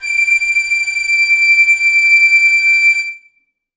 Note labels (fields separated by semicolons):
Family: reed; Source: acoustic; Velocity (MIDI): 75; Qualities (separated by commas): reverb